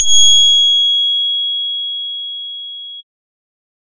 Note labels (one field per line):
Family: bass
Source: synthesizer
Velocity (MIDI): 127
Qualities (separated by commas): bright, distorted